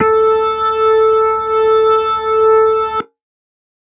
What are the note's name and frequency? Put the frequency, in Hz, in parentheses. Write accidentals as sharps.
A4 (440 Hz)